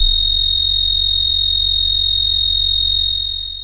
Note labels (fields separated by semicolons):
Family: bass; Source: synthesizer; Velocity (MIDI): 25; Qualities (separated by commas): long release